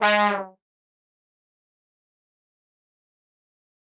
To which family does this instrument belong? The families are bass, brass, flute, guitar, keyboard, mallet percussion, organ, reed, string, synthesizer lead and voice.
brass